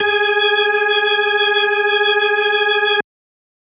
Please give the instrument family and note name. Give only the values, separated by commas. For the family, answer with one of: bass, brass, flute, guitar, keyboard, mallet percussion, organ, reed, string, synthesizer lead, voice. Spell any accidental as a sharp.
organ, G#4